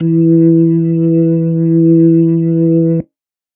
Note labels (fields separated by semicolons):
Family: organ; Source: electronic; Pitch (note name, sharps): E3; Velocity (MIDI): 50; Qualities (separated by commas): dark